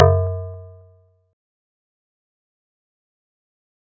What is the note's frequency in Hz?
92.5 Hz